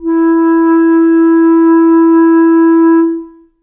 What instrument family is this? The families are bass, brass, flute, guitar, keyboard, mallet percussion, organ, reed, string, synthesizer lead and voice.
reed